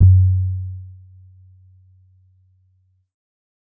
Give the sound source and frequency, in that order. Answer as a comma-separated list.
electronic, 92.5 Hz